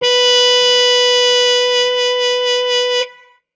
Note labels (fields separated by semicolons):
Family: brass; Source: acoustic; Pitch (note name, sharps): B4; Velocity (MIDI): 127; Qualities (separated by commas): bright